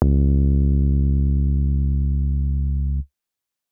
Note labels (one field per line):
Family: keyboard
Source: electronic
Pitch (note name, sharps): C#2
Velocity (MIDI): 75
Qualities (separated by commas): distorted